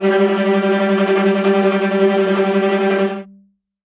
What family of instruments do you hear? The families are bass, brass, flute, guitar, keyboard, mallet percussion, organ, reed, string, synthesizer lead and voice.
string